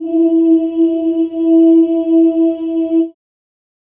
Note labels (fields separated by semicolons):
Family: voice; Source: acoustic; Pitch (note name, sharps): E4; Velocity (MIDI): 75; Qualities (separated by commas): reverb